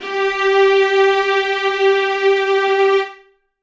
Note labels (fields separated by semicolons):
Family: string; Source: acoustic; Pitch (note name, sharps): G4; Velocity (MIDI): 100; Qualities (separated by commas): reverb